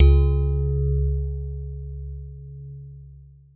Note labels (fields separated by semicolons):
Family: mallet percussion; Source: acoustic; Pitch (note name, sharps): C#2; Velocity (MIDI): 100